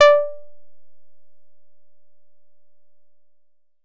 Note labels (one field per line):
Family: guitar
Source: synthesizer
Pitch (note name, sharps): D5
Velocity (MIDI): 50